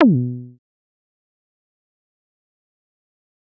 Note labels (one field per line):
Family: bass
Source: synthesizer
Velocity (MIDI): 50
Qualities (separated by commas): fast decay, percussive